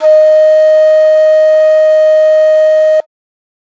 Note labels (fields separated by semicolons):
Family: flute; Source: acoustic; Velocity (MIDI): 100